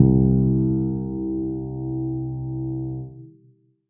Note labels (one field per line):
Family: keyboard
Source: acoustic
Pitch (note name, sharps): C2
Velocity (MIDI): 50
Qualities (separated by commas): dark, reverb